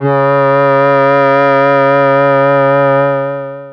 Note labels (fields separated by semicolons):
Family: voice; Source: synthesizer; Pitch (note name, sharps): C#3; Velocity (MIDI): 75; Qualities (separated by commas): distorted, long release